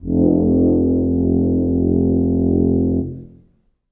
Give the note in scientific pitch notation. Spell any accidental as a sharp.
F1